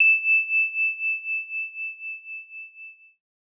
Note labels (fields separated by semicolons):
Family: keyboard; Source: electronic; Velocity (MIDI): 127; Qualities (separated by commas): bright